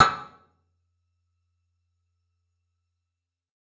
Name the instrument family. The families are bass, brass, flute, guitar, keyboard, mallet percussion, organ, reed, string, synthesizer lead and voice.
guitar